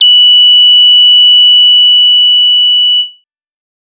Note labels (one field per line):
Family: bass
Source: synthesizer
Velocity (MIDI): 100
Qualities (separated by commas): bright, distorted